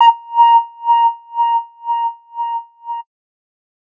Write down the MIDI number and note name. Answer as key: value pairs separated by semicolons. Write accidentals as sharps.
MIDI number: 82; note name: A#5